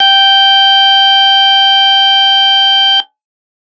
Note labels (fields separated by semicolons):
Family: organ; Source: electronic; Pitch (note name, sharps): G5; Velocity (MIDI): 127